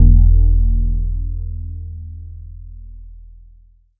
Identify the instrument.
electronic mallet percussion instrument